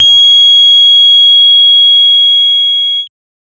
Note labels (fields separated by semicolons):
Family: bass; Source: synthesizer; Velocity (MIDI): 50; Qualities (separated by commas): bright, distorted, multiphonic